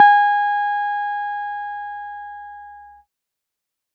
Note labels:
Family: keyboard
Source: electronic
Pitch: G#5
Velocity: 100

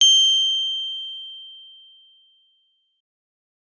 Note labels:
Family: keyboard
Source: electronic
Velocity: 75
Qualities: bright

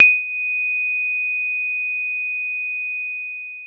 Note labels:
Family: mallet percussion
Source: acoustic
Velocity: 127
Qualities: bright, long release

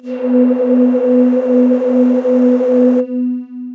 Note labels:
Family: voice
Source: synthesizer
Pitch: B3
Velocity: 100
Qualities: distorted, long release

